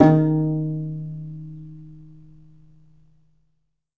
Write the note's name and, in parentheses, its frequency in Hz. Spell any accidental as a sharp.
D#3 (155.6 Hz)